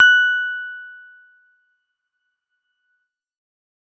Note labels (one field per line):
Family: keyboard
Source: electronic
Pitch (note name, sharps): F#6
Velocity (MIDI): 75